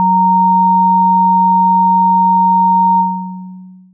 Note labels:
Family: synthesizer lead; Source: synthesizer; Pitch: F#3; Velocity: 127; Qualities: long release

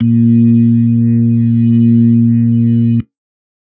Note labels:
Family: organ; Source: electronic; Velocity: 50; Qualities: dark

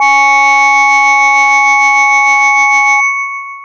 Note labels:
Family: mallet percussion; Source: electronic; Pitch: C#4; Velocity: 127; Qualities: bright, long release

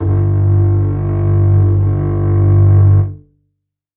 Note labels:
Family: string; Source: acoustic; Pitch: G1; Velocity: 75; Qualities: reverb

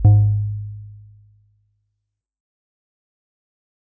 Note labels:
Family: mallet percussion; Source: acoustic; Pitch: G#2; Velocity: 25; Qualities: dark, fast decay, multiphonic

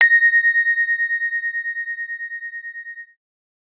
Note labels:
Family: mallet percussion; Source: acoustic; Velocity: 50

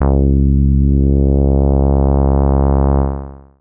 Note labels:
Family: bass; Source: synthesizer; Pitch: C#2; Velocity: 75; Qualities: distorted, long release

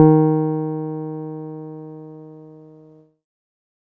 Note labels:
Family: keyboard; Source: electronic; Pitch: D#3; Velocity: 127; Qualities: dark

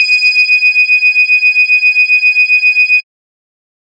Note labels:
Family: bass; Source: synthesizer; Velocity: 25; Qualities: bright, distorted

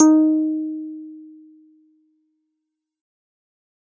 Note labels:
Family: keyboard; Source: electronic; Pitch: D#4; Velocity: 25; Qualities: distorted, fast decay

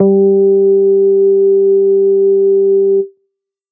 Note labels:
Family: bass; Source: synthesizer; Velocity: 25

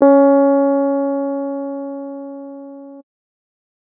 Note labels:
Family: keyboard; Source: electronic; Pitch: C#4; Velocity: 50

